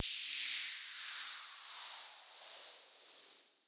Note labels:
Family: keyboard; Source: electronic; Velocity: 75; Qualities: bright, long release

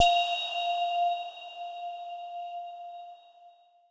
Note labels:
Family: mallet percussion; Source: electronic; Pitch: F5; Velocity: 100; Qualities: bright, non-linear envelope

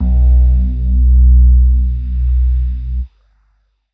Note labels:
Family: keyboard; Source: electronic; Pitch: B1; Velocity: 25; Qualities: dark

